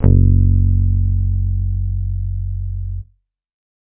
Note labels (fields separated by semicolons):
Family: bass; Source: electronic; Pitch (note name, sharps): F#1; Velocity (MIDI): 100